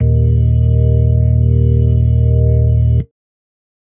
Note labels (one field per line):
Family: organ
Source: electronic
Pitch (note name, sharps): D#1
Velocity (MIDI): 127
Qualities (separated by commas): dark